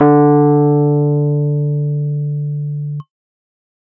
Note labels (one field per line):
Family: keyboard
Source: electronic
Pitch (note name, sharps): D3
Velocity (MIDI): 75